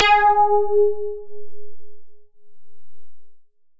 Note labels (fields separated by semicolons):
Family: synthesizer lead; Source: synthesizer; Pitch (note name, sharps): G#4; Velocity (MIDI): 100; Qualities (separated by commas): long release